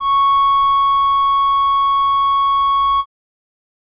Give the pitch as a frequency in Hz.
1109 Hz